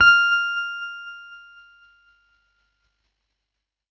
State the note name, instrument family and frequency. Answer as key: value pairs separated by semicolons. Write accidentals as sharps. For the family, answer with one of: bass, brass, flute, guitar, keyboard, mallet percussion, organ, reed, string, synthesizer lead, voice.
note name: F6; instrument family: keyboard; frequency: 1397 Hz